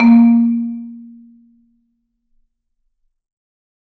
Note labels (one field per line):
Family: mallet percussion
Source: acoustic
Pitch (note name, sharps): A#3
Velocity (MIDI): 100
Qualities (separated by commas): dark, reverb